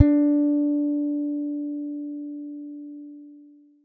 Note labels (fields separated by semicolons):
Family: guitar; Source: acoustic; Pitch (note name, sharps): D4; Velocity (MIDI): 25; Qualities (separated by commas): dark